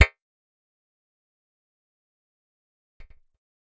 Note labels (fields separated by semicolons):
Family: bass; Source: synthesizer; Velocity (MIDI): 100; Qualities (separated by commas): fast decay, percussive